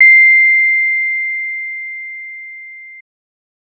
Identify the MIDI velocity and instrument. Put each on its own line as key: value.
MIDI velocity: 25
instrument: synthesizer bass